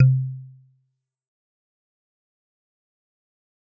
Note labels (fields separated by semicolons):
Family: mallet percussion; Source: acoustic; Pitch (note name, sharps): C3; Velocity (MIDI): 127; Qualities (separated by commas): dark, fast decay, percussive